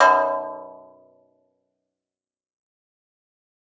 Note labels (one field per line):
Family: guitar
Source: acoustic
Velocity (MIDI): 127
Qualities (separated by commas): fast decay